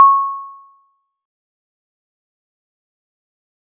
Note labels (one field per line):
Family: mallet percussion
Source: acoustic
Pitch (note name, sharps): C#6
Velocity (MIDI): 25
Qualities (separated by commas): fast decay, percussive